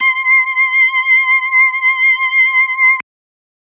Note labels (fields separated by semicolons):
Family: organ; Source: electronic; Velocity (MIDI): 75